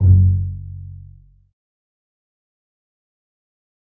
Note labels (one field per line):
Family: string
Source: acoustic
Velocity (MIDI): 50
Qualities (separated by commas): dark, fast decay, reverb